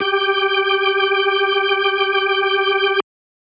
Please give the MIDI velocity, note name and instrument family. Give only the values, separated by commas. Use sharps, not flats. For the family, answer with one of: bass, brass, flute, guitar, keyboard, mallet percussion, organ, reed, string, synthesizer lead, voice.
127, G4, organ